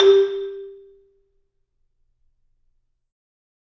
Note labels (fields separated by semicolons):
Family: mallet percussion; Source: acoustic; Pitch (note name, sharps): G4; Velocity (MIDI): 127; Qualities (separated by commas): reverb